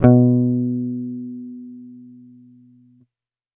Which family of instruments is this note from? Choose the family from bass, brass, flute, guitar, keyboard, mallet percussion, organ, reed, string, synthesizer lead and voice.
bass